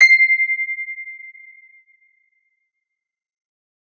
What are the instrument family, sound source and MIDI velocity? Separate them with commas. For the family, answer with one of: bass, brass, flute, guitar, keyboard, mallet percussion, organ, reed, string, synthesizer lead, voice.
guitar, electronic, 127